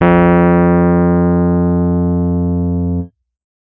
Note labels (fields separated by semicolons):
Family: keyboard; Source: electronic; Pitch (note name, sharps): F2; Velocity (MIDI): 127; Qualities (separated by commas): distorted